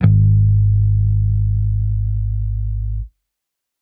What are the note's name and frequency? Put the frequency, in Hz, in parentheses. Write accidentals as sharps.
G#1 (51.91 Hz)